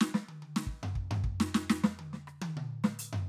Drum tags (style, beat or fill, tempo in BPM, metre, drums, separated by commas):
hip-hop, fill, 140 BPM, 4/4, closed hi-hat, snare, cross-stick, high tom, mid tom, floor tom, kick